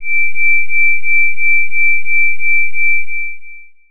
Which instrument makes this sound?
electronic organ